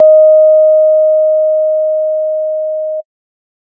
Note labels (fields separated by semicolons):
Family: organ; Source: electronic; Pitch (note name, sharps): D#5; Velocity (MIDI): 25; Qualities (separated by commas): dark